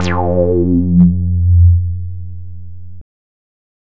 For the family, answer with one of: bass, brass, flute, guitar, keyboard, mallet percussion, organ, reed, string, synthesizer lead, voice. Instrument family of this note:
bass